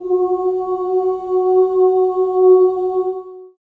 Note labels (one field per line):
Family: voice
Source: acoustic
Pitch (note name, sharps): F#4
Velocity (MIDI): 127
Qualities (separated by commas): long release, reverb